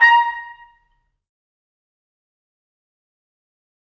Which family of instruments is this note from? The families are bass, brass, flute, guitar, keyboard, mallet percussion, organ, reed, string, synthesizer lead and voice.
brass